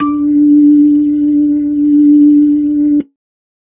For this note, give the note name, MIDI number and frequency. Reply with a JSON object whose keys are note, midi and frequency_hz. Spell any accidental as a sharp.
{"note": "D4", "midi": 62, "frequency_hz": 293.7}